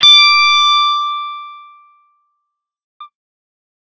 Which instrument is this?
electronic guitar